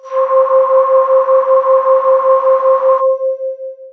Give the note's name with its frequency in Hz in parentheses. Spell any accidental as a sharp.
C5 (523.3 Hz)